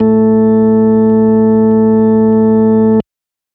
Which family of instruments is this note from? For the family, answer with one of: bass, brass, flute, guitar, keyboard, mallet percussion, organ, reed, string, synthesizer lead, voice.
organ